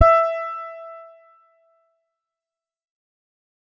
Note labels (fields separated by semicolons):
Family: guitar; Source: electronic; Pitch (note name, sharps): E5; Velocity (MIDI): 25; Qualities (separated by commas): distorted, fast decay